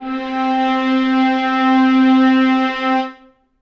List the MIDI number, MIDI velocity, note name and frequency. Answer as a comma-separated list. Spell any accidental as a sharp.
60, 50, C4, 261.6 Hz